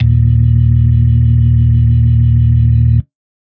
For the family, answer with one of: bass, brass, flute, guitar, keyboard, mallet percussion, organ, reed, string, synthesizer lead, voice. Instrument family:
organ